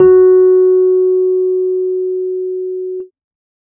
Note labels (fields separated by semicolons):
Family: keyboard; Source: electronic; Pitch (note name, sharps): F#4; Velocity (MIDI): 75